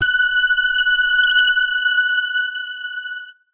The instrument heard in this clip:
electronic guitar